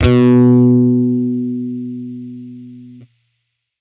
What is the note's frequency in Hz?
123.5 Hz